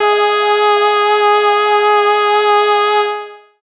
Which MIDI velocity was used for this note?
127